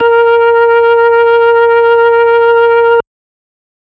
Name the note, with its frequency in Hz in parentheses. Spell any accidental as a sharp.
A#4 (466.2 Hz)